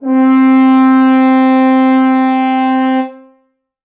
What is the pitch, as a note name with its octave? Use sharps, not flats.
C4